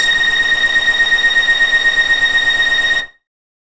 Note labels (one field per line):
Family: bass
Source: synthesizer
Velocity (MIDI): 75